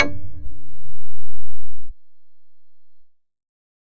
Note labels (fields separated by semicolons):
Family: bass; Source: synthesizer; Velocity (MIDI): 50